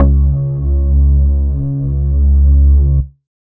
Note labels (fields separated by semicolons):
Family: bass; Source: synthesizer; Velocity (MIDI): 100